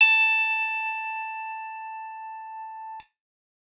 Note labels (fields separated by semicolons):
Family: guitar; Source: electronic; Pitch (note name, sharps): A5; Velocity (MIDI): 127; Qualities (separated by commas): bright, reverb